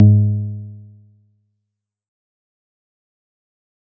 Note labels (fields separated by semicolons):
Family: guitar; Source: synthesizer; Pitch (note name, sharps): G#2; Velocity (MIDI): 127; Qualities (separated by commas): dark, fast decay